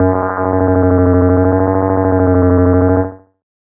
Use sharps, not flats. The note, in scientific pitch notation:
F#2